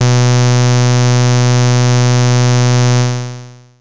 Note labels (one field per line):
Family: bass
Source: synthesizer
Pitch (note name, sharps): B2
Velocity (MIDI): 127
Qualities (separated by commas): bright, distorted, long release